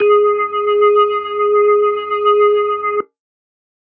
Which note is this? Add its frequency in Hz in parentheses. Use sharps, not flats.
G#4 (415.3 Hz)